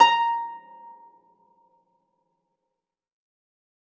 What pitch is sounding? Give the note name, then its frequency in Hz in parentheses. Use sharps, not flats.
A#5 (932.3 Hz)